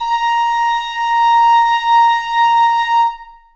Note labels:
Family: flute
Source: acoustic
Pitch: A#5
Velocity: 50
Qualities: reverb

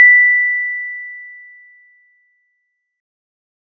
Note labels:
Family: mallet percussion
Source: acoustic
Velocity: 50

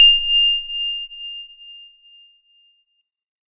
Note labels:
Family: organ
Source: electronic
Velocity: 25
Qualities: bright

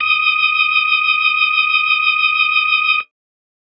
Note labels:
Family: organ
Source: electronic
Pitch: D#6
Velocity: 127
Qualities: distorted

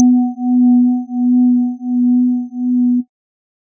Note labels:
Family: organ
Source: electronic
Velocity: 100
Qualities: dark

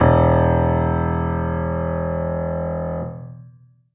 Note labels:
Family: keyboard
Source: acoustic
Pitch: E1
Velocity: 50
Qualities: long release

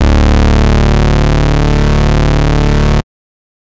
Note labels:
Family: bass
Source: synthesizer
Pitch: D1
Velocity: 25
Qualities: bright, distorted

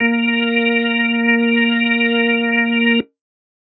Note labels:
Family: organ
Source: electronic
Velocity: 100

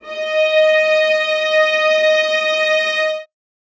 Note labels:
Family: string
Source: acoustic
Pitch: D#5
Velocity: 75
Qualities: reverb

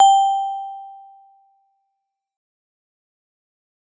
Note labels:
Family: mallet percussion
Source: acoustic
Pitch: G5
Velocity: 127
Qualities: fast decay

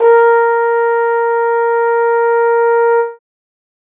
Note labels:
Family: brass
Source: acoustic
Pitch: A#4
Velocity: 75

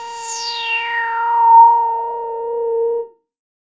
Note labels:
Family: bass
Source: synthesizer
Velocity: 25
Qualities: distorted, non-linear envelope

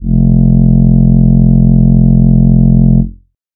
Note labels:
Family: voice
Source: synthesizer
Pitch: F1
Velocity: 100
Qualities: distorted

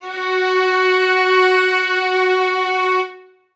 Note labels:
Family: string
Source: acoustic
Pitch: F#4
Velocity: 50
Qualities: reverb

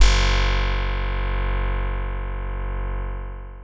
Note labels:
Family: guitar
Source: synthesizer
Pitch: F#1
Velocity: 50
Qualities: bright, long release

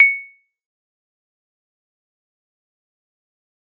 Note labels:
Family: mallet percussion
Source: acoustic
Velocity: 50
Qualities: fast decay, percussive

